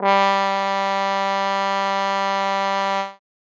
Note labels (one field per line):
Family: brass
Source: acoustic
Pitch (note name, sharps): G3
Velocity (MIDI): 127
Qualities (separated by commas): bright